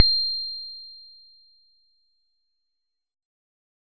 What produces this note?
acoustic guitar